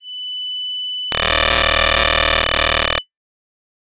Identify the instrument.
synthesizer voice